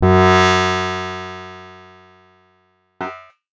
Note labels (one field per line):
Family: guitar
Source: acoustic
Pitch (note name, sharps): F#2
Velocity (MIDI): 75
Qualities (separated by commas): bright, distorted